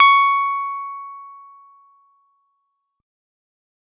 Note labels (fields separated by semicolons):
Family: guitar; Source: electronic; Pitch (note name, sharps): C#6; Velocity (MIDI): 127